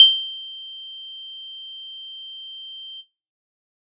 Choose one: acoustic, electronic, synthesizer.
synthesizer